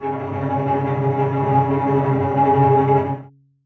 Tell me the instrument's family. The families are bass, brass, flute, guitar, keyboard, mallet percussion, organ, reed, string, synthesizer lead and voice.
string